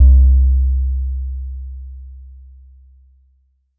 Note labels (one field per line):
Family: mallet percussion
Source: acoustic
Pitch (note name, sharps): C2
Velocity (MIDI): 25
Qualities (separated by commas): dark